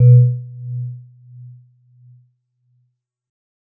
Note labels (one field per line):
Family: mallet percussion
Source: acoustic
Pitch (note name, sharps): B2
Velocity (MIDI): 25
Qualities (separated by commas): dark, non-linear envelope